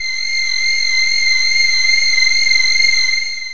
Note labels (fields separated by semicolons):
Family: voice; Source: synthesizer; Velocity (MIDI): 50; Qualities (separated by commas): distorted, long release